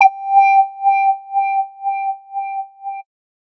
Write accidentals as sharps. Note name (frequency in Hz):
G5 (784 Hz)